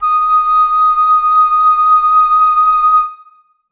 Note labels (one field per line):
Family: flute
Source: acoustic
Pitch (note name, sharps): D#6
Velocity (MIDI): 127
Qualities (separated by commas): reverb